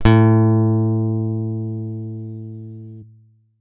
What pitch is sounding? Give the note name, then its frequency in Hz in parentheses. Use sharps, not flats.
A2 (110 Hz)